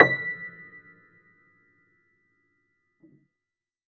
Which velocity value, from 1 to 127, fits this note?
127